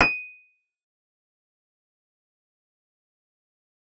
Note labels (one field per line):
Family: keyboard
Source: synthesizer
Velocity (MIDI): 127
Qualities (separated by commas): fast decay, percussive